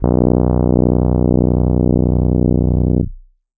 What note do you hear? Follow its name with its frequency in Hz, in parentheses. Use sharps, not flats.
B0 (30.87 Hz)